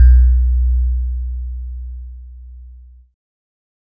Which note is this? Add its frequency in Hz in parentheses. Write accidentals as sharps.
B1 (61.74 Hz)